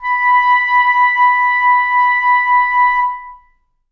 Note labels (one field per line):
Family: reed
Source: acoustic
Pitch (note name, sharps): B5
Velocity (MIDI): 25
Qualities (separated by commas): reverb